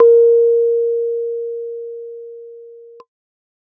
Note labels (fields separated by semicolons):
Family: keyboard; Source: electronic; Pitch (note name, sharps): A#4; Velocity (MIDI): 25